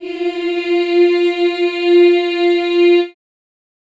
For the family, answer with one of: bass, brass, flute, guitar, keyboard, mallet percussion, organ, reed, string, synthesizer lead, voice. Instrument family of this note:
voice